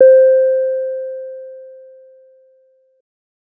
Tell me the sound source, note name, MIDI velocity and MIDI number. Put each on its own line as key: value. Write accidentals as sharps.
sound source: synthesizer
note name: C5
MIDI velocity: 25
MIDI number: 72